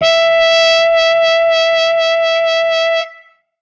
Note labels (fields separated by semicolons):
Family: brass; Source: acoustic; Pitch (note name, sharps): E5; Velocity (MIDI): 75